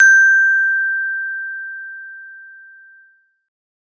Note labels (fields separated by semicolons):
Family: mallet percussion; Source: acoustic; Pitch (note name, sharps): G6; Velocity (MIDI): 75